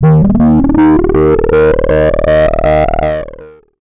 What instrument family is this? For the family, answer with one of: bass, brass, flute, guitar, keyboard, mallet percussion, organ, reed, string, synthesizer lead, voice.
bass